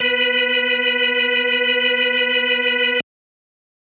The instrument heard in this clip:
electronic organ